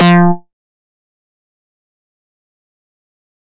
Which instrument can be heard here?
synthesizer bass